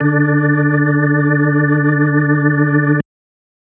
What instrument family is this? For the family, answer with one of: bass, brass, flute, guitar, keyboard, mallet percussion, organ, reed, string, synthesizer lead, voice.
organ